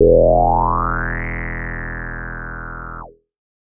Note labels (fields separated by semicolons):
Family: bass; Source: synthesizer; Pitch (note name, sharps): E1; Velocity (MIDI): 50